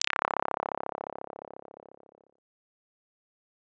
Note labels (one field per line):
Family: bass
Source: synthesizer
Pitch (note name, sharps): C#1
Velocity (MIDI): 100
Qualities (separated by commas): bright, distorted, fast decay